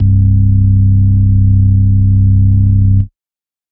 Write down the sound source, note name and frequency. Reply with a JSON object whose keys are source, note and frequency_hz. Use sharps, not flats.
{"source": "electronic", "note": "C1", "frequency_hz": 32.7}